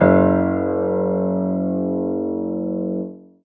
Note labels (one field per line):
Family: keyboard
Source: acoustic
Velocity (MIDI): 100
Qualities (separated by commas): reverb